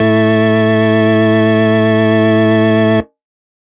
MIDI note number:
45